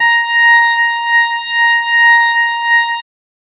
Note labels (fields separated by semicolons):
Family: organ; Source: electronic; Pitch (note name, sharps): A#5; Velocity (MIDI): 75